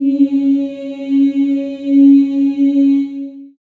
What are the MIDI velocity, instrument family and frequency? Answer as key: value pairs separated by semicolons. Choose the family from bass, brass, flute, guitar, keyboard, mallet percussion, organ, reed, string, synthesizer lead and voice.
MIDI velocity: 50; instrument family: voice; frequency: 277.2 Hz